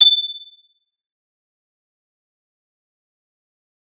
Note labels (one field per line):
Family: guitar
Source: electronic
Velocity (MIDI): 50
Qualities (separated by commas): bright, fast decay, multiphonic, non-linear envelope, percussive